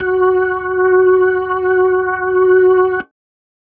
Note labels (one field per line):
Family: organ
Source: electronic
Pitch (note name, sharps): F#4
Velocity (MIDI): 75